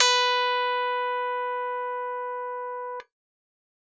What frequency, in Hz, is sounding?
493.9 Hz